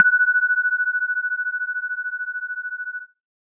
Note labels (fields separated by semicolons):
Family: synthesizer lead; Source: synthesizer; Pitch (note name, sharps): F#6; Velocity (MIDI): 50